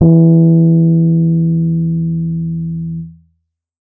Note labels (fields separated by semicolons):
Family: keyboard; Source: electronic; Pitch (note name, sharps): E3; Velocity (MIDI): 100; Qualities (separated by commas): dark